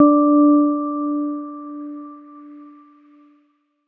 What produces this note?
electronic keyboard